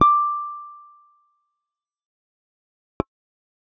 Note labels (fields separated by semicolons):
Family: bass; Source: synthesizer; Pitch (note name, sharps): D6; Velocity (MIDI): 25; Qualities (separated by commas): fast decay